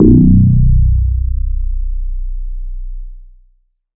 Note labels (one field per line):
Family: bass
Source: synthesizer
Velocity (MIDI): 75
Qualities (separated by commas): distorted